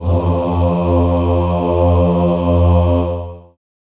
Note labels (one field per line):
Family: voice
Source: acoustic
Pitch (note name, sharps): F2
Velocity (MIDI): 25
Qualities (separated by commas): long release, reverb